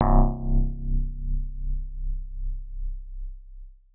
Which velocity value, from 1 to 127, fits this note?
127